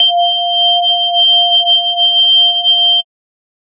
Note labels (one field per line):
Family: mallet percussion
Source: synthesizer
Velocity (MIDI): 50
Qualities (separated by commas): bright, multiphonic, non-linear envelope